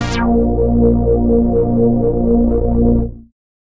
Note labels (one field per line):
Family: bass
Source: synthesizer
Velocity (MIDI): 127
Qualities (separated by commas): bright, distorted